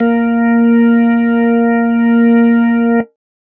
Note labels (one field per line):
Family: organ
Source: electronic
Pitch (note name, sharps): A#3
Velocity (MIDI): 50